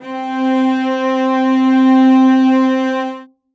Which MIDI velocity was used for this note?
100